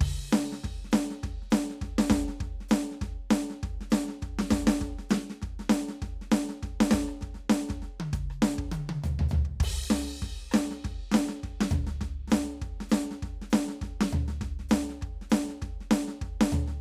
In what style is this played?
rockabilly